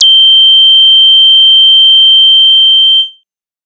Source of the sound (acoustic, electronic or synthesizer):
synthesizer